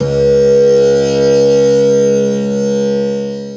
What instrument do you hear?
acoustic guitar